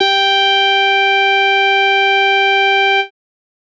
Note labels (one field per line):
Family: bass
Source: synthesizer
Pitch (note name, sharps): G4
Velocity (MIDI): 50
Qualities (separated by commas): bright, distorted